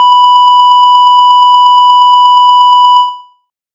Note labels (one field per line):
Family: bass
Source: synthesizer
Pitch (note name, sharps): B5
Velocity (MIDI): 127